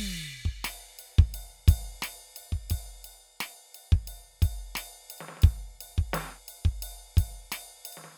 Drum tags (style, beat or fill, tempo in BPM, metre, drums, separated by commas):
rock, beat, 88 BPM, 4/4, ride, ride bell, hi-hat pedal, snare, kick